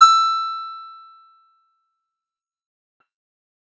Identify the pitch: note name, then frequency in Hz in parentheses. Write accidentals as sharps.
E6 (1319 Hz)